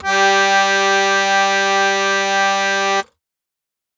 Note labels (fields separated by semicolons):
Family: keyboard; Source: acoustic; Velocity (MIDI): 127; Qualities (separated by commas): bright